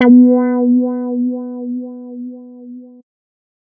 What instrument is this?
synthesizer bass